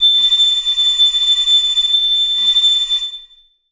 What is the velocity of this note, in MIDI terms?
25